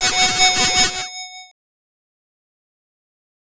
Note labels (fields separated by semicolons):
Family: bass; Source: synthesizer; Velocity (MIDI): 75; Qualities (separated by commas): bright, distorted, fast decay, multiphonic